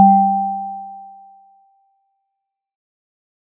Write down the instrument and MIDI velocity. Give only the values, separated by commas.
acoustic mallet percussion instrument, 50